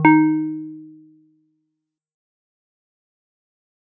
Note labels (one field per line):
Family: mallet percussion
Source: acoustic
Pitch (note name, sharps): D#4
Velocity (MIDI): 50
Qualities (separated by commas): dark, fast decay, multiphonic